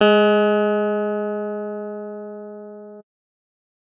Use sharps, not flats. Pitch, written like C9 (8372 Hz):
G#3 (207.7 Hz)